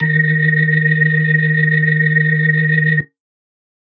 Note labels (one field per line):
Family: organ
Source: electronic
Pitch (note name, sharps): D#3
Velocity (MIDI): 25